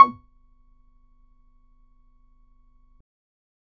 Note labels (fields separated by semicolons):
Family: bass; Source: synthesizer; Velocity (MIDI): 25; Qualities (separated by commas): distorted, percussive